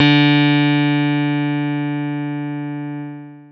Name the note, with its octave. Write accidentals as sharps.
D3